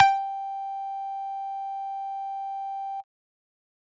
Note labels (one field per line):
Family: bass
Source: synthesizer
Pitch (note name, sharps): G5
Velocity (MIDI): 127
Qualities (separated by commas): distorted